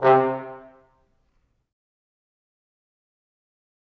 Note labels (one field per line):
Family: brass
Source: acoustic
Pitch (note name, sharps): C3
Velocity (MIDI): 75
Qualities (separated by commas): dark, fast decay, percussive, reverb